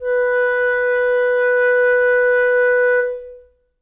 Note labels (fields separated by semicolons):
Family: reed; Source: acoustic; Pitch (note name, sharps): B4; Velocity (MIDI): 75; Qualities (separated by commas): reverb